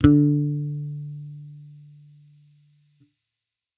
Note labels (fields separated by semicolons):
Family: bass; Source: electronic; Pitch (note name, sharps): D3; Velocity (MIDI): 25